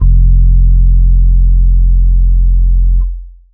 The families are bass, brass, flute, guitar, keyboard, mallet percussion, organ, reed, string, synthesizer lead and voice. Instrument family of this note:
keyboard